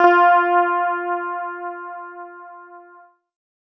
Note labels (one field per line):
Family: guitar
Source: electronic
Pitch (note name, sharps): F4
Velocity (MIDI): 25